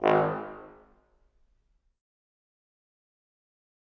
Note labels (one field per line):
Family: brass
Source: acoustic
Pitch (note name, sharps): G#1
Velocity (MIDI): 100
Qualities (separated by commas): fast decay, reverb